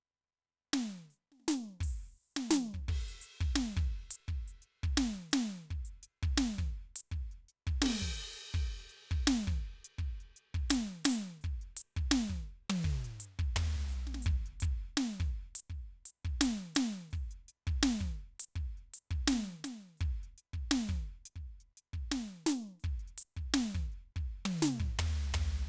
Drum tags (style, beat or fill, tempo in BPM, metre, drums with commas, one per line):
New Orleans funk
beat
84 BPM
4/4
crash, closed hi-hat, open hi-hat, hi-hat pedal, snare, high tom, floor tom, kick